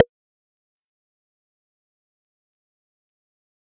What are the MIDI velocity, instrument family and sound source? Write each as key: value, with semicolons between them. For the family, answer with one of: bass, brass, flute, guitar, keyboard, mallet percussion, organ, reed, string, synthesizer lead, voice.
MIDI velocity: 50; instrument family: bass; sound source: synthesizer